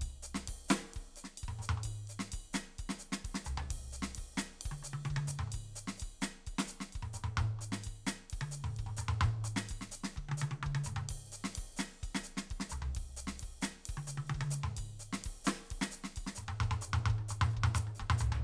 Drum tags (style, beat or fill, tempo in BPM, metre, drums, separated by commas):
Dominican merengue, beat, 130 BPM, 4/4, crash, ride, ride bell, hi-hat pedal, snare, high tom, mid tom, floor tom, kick